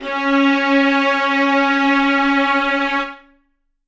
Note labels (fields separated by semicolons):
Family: string; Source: acoustic; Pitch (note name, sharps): C#4; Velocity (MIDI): 100; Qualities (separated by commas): reverb